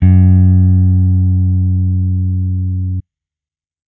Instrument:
electronic bass